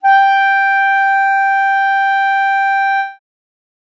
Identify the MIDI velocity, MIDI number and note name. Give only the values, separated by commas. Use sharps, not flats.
127, 79, G5